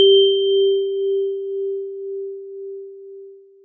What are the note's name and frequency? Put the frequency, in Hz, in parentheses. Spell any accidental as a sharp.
G4 (392 Hz)